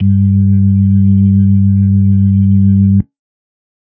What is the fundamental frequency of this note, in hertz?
98 Hz